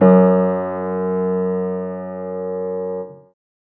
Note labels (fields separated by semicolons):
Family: keyboard; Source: acoustic; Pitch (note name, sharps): F#2; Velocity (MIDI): 75; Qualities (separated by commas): reverb